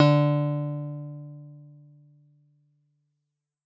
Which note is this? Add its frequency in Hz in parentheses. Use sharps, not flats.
D3 (146.8 Hz)